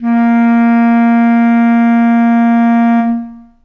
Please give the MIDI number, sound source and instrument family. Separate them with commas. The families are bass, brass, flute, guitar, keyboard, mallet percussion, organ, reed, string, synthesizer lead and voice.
58, acoustic, reed